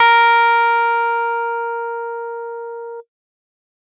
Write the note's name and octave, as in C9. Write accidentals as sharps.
A#4